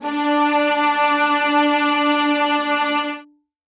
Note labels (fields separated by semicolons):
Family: string; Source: acoustic; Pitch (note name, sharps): D4; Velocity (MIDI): 100; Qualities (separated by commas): reverb